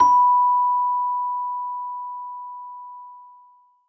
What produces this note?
acoustic mallet percussion instrument